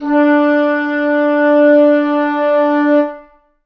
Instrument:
acoustic reed instrument